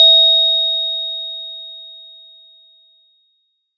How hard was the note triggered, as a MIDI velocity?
75